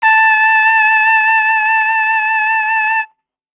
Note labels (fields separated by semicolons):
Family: brass; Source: acoustic; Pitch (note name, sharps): A5; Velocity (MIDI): 25